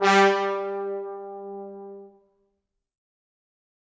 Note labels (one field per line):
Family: brass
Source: acoustic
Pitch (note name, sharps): G3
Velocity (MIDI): 75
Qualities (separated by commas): bright, fast decay, reverb